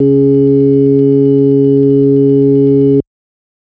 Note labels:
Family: organ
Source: electronic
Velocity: 127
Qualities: dark

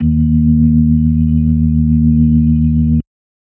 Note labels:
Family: organ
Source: electronic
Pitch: D#2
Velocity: 100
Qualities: dark

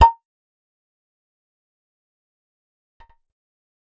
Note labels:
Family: bass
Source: synthesizer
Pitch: A#5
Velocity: 100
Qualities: fast decay, percussive

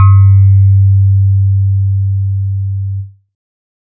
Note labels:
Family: synthesizer lead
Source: synthesizer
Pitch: G2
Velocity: 50

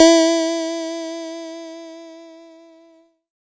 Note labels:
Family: keyboard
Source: electronic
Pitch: E4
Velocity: 100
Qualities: bright

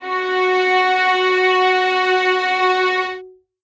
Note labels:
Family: string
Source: acoustic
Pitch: F#4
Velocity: 50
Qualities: reverb

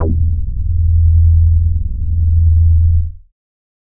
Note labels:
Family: bass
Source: synthesizer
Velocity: 50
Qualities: distorted

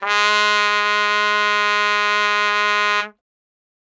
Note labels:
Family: brass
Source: acoustic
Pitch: G#3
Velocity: 100

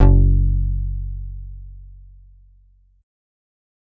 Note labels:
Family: bass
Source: synthesizer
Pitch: F#1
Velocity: 25

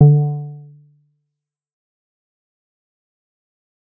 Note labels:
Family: bass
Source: synthesizer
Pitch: D3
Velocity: 75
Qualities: dark, fast decay, percussive

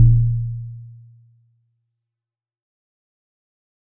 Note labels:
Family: mallet percussion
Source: acoustic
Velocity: 127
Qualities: fast decay

